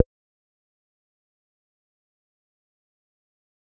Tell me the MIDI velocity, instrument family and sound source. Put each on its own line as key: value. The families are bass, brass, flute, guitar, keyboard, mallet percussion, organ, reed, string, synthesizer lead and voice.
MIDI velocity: 50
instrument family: bass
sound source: synthesizer